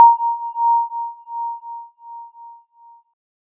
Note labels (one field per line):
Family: keyboard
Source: synthesizer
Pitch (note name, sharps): A#5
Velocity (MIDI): 75